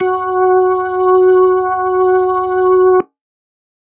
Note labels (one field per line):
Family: organ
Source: electronic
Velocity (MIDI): 100